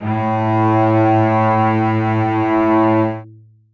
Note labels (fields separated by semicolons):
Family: string; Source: acoustic; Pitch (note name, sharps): A2; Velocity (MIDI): 100; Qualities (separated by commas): long release, reverb